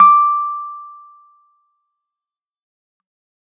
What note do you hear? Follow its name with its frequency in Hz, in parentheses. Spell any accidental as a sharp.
D6 (1175 Hz)